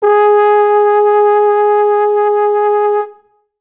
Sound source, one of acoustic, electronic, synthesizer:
acoustic